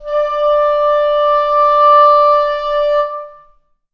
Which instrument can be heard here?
acoustic reed instrument